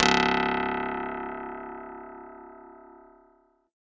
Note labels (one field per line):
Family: guitar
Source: acoustic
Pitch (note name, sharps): C#1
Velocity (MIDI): 75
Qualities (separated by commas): bright